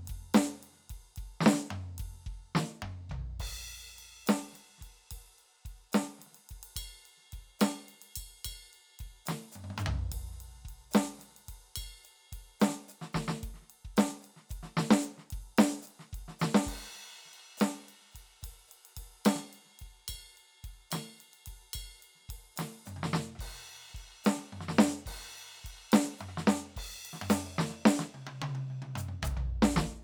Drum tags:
blues shuffle, beat, 72 BPM, 4/4, crash, ride, ride bell, hi-hat pedal, snare, cross-stick, high tom, mid tom, floor tom, kick

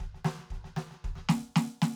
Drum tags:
country, fill, 114 BPM, 4/4, snare, kick

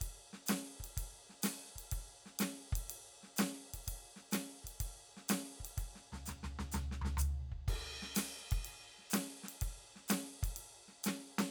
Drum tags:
rock shuffle, beat, 125 BPM, 4/4, ride, hi-hat pedal, snare, floor tom, kick

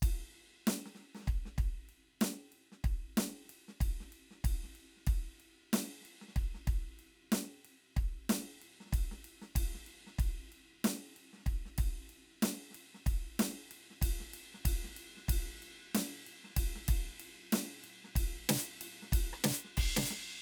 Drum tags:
hip-hop, beat, 94 BPM, 4/4, ride, snare, cross-stick, kick

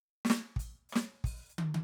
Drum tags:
Purdie shuffle, fill, 130 BPM, 4/4, closed hi-hat, open hi-hat, hi-hat pedal, snare, cross-stick, high tom, kick

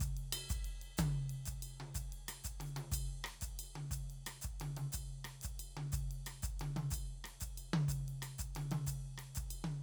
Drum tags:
Afro-Cuban bembé, beat, 122 BPM, 4/4, ride, ride bell, hi-hat pedal, cross-stick, high tom, kick

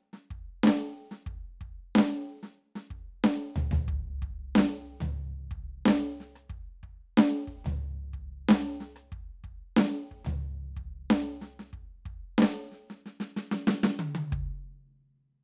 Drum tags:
funk rock, beat, 92 BPM, 4/4, hi-hat pedal, snare, cross-stick, high tom, floor tom, kick

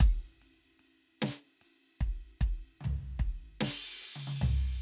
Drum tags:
rock, beat, 50 BPM, 4/4, crash, ride, hi-hat pedal, percussion, snare, high tom, floor tom, kick

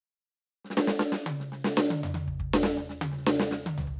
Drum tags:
rock, beat, 120 BPM, 4/4, snare, high tom, mid tom, floor tom, kick

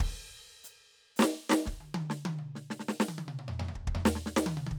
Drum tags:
hip-hop, fill, 100 BPM, 4/4, crash, hi-hat pedal, snare, high tom, mid tom, floor tom, kick

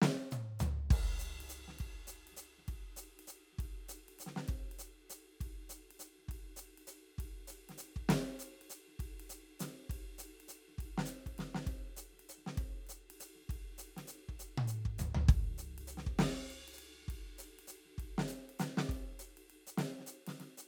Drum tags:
jazz, beat, 200 BPM, 3/4, crash, ride, hi-hat pedal, snare, high tom, floor tom, kick

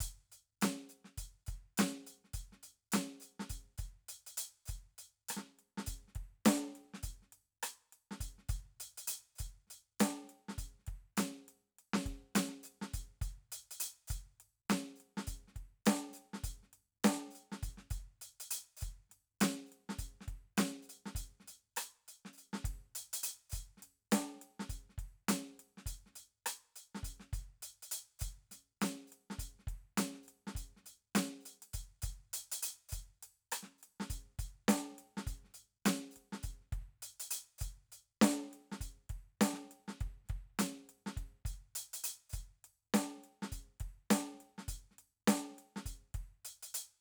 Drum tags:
New Orleans funk, beat, 102 BPM, 4/4, closed hi-hat, open hi-hat, hi-hat pedal, snare, cross-stick, kick

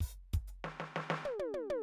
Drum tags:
Purdie shuffle, fill, 130 BPM, 4/4, closed hi-hat, open hi-hat, hi-hat pedal, snare, high tom, kick

